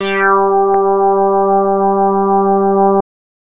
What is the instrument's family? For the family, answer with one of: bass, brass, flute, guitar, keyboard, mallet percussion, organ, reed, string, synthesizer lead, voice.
bass